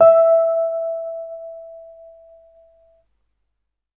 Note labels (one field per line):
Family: keyboard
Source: electronic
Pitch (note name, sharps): E5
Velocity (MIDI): 75